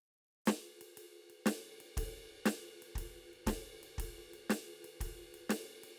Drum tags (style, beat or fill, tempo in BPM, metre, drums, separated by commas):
rock, beat, 120 BPM, 4/4, ride, hi-hat pedal, snare, kick